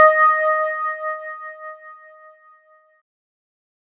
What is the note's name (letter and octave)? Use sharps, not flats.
D#5